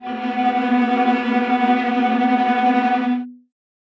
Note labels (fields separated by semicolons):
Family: string; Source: acoustic; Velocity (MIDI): 75; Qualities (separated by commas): bright, non-linear envelope, reverb